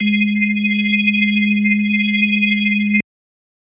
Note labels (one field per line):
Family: organ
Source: electronic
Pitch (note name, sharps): G#3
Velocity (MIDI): 100